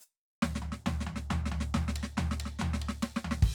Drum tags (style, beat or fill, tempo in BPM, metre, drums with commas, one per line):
hip-hop
fill
140 BPM
4/4
crash, hi-hat pedal, percussion, snare, floor tom, kick